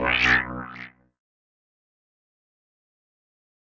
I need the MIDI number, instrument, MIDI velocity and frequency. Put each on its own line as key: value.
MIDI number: 35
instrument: electronic keyboard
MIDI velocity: 127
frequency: 61.74 Hz